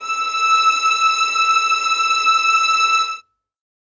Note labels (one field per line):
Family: string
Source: acoustic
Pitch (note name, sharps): E6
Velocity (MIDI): 100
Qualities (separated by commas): reverb